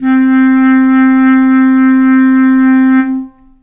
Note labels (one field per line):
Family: reed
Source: acoustic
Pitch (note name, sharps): C4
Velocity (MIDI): 50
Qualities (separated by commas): long release, reverb